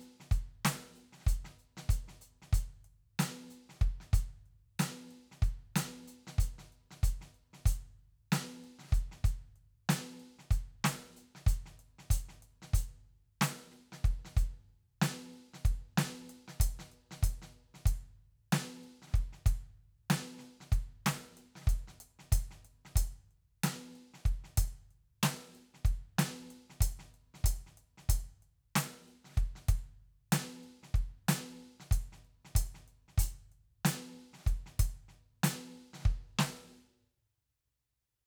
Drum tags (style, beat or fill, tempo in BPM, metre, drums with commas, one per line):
hip-hop
beat
94 BPM
4/4
ride, closed hi-hat, snare, kick